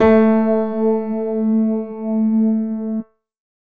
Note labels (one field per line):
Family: keyboard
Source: electronic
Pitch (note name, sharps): A3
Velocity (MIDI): 75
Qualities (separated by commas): reverb